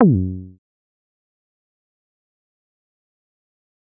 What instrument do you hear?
synthesizer bass